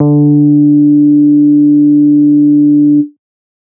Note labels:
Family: bass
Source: synthesizer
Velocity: 100

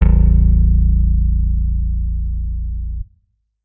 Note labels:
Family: guitar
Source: electronic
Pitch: A0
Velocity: 50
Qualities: reverb

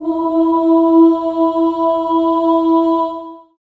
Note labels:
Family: voice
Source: acoustic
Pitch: E4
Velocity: 25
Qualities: reverb

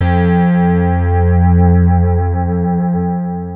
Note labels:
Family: guitar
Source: electronic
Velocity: 50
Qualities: long release, multiphonic, non-linear envelope

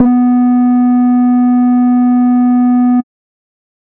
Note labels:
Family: bass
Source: synthesizer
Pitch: B3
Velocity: 100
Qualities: dark, distorted, tempo-synced

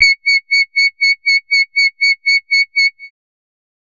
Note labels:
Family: bass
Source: synthesizer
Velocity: 127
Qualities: bright, distorted, tempo-synced

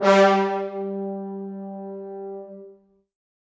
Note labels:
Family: brass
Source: acoustic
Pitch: G3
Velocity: 25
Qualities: bright, reverb

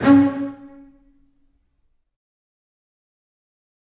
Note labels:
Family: string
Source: acoustic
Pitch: C#4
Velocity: 127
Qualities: fast decay, reverb

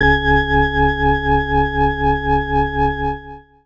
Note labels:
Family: organ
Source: electronic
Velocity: 25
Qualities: distorted

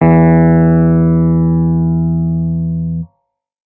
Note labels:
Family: keyboard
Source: electronic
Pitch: E2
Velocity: 100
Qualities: distorted

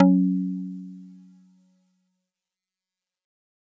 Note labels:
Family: mallet percussion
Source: acoustic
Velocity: 50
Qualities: fast decay, multiphonic

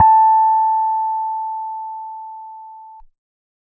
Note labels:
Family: keyboard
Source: electronic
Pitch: A5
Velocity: 75

